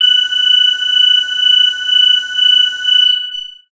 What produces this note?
synthesizer bass